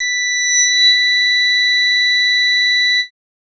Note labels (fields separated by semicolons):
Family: bass; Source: synthesizer; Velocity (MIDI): 127; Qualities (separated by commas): bright, distorted